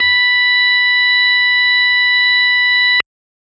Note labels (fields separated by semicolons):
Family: organ; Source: electronic; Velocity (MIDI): 75